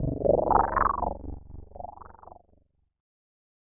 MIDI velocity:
100